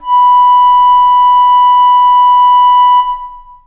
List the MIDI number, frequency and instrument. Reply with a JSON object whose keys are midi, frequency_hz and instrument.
{"midi": 83, "frequency_hz": 987.8, "instrument": "acoustic flute"}